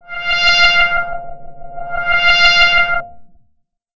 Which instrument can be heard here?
synthesizer bass